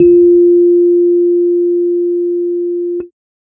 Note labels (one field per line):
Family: keyboard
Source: electronic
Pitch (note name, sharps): F4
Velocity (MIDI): 25